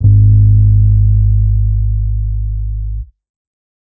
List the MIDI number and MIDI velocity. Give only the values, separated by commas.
32, 100